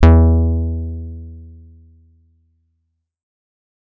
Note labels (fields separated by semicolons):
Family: guitar; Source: electronic; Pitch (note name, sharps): E2; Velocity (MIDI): 25